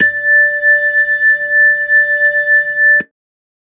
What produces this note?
electronic keyboard